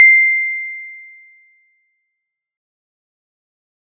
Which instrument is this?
acoustic mallet percussion instrument